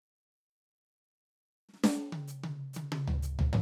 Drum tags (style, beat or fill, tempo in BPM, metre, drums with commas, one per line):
Purdie shuffle
fill
130 BPM
4/4
closed hi-hat, hi-hat pedal, snare, high tom, floor tom